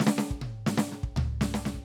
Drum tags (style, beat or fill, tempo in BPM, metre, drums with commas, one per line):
punk
fill
128 BPM
4/4
snare, high tom, floor tom, kick